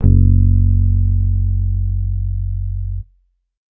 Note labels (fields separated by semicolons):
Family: bass; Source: electronic; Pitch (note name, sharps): F#1; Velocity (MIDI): 50